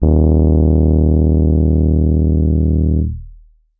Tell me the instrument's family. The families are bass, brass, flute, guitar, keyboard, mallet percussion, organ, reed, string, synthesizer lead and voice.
keyboard